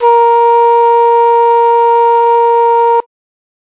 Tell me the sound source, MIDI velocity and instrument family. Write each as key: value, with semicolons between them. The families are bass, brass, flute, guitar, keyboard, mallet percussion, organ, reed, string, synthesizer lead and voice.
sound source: acoustic; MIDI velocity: 127; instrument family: flute